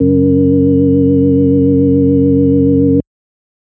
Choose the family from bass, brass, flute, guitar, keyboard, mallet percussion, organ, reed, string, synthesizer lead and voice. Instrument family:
organ